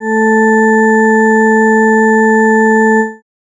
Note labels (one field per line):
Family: organ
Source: electronic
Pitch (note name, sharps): A3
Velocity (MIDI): 50